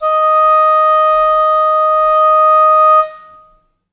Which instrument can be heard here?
acoustic reed instrument